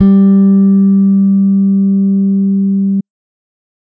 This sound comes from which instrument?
electronic bass